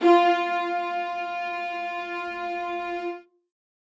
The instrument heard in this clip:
acoustic string instrument